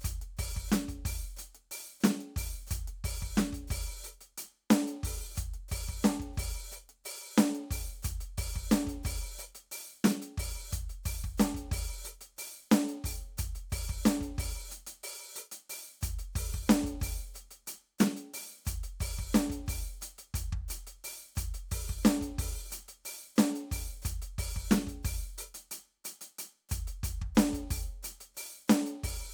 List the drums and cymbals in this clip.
closed hi-hat, open hi-hat, hi-hat pedal, snare and kick